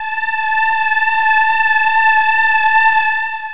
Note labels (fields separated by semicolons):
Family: voice; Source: synthesizer; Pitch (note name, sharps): A5; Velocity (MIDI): 25; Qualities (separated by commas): distorted, long release